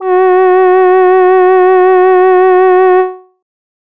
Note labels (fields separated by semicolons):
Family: voice; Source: synthesizer; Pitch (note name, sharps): F#4; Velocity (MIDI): 25; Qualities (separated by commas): dark